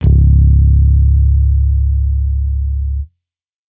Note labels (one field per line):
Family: bass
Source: electronic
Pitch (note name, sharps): C#1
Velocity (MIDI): 127